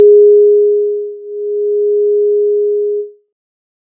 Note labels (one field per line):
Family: synthesizer lead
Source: synthesizer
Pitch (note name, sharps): G#4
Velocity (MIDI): 75